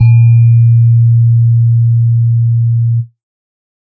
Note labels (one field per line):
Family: keyboard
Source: electronic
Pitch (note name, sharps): A#2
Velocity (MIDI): 25